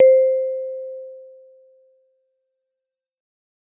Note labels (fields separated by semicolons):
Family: mallet percussion; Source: acoustic; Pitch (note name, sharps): C5; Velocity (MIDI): 100